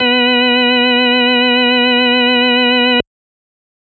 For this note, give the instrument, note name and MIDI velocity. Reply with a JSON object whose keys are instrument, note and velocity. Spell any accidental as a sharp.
{"instrument": "electronic organ", "note": "B3", "velocity": 50}